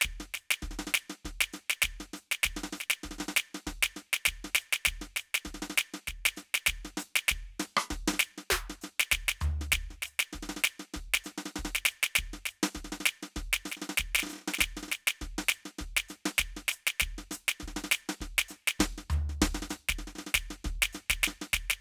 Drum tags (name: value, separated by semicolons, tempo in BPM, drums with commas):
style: New Orleans second line; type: beat; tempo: 99 BPM; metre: 4/4; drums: hi-hat pedal, snare, cross-stick, floor tom, kick